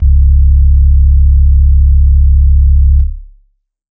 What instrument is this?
electronic organ